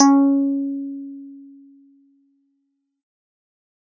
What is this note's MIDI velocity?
50